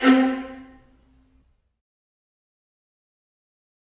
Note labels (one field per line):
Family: string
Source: acoustic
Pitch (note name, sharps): C4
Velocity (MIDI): 75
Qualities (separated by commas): fast decay, percussive, reverb